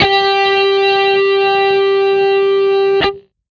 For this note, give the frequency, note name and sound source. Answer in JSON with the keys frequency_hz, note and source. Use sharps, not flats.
{"frequency_hz": 392, "note": "G4", "source": "electronic"}